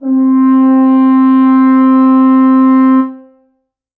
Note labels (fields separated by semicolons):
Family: brass; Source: acoustic; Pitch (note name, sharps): C4; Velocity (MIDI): 100; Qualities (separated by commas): reverb